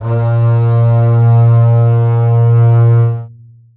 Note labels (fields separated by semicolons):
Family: string; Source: acoustic; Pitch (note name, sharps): A#2; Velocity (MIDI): 50; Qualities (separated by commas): long release, reverb